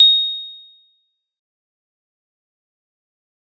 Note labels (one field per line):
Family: mallet percussion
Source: acoustic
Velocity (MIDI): 75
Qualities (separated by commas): bright, fast decay, percussive